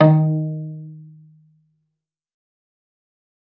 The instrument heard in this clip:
acoustic string instrument